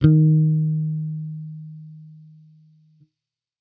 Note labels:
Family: bass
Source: electronic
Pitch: D#3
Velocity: 50

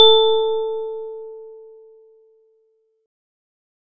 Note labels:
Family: organ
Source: electronic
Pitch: A4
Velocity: 100

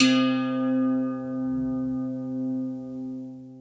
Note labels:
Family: guitar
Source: acoustic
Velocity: 25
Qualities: long release, reverb

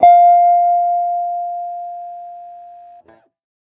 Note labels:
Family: guitar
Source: electronic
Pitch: F5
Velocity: 50

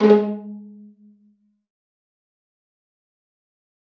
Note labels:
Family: string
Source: acoustic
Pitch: G#3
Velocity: 100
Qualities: fast decay, percussive, reverb

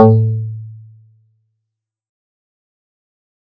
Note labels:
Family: guitar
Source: synthesizer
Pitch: A2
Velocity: 100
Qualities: dark, fast decay

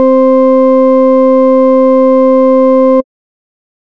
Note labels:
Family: bass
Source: synthesizer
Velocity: 75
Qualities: distorted

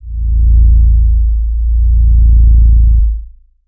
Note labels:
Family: bass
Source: synthesizer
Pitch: A0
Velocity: 75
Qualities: distorted, long release, tempo-synced

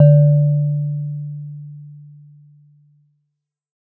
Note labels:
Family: mallet percussion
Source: acoustic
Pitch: D3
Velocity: 50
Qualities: dark

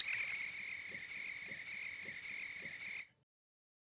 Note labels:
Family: reed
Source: acoustic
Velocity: 100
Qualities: bright, reverb

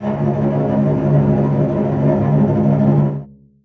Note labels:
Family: string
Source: acoustic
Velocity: 50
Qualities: non-linear envelope, reverb

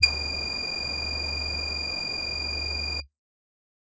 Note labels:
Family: voice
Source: synthesizer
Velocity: 75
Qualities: multiphonic

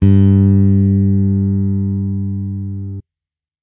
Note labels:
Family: bass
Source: electronic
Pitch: G2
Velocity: 75

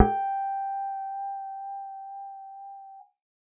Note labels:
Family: bass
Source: synthesizer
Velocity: 50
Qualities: reverb

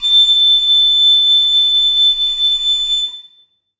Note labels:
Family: flute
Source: acoustic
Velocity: 25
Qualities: bright, reverb

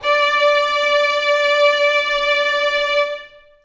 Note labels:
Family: string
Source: acoustic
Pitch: D5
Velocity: 75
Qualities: reverb

